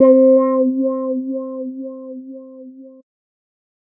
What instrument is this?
synthesizer bass